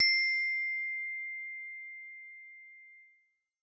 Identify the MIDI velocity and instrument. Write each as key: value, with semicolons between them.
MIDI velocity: 127; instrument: synthesizer bass